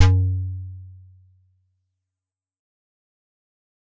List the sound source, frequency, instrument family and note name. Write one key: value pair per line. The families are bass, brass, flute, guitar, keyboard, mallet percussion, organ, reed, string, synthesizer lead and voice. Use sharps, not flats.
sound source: acoustic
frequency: 92.5 Hz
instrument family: keyboard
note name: F#2